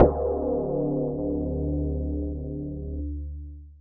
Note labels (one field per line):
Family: mallet percussion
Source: electronic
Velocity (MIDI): 75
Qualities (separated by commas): long release